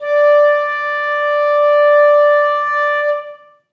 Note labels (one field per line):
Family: flute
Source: acoustic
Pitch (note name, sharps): D5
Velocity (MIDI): 50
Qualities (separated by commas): long release, reverb